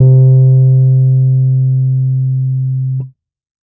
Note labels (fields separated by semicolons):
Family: keyboard; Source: electronic; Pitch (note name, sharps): C3; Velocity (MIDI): 50; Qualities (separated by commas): dark